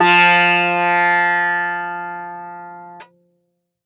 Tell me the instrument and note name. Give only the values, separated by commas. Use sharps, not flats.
acoustic guitar, F3